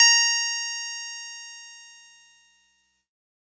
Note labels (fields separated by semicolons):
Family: keyboard; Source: electronic; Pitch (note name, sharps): A#5; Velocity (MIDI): 100; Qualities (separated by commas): bright, distorted